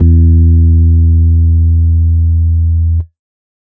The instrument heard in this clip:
electronic keyboard